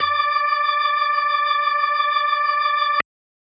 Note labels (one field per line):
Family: organ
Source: electronic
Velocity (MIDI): 25